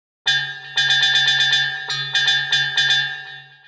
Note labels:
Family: mallet percussion; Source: synthesizer; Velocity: 127; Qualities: bright, long release, multiphonic, tempo-synced

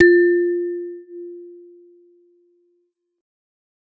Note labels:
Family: mallet percussion; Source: acoustic; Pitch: F4; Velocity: 75; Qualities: non-linear envelope

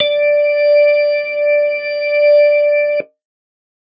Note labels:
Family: organ; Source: electronic; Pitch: D5; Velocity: 75

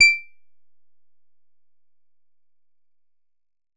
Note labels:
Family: guitar; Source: synthesizer; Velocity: 75; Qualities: percussive

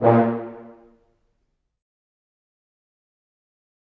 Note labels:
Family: brass; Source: acoustic; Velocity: 75; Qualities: fast decay, percussive, reverb

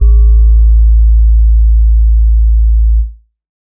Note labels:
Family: keyboard; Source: electronic; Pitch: A1; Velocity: 50; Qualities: dark

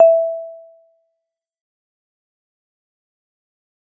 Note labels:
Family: mallet percussion; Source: acoustic; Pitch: E5; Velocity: 75; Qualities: fast decay, percussive

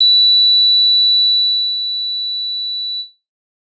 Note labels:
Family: guitar; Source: electronic; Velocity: 127; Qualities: bright

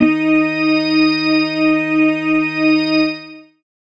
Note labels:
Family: organ; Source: electronic; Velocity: 127; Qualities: long release, reverb

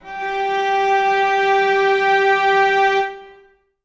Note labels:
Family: string; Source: acoustic; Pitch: G4; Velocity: 25; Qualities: reverb

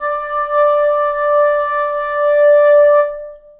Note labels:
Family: reed; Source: acoustic; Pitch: D5; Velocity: 50; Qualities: long release, reverb

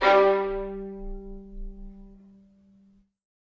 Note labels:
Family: string; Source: acoustic; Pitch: G3; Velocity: 127; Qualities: reverb

